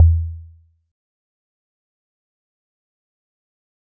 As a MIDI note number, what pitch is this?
40